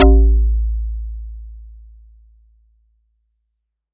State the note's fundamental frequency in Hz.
55 Hz